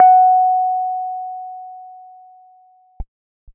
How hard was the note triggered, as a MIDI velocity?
50